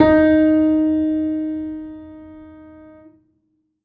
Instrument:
acoustic keyboard